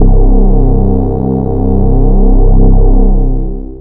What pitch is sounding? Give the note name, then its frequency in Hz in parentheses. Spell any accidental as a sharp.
C1 (32.7 Hz)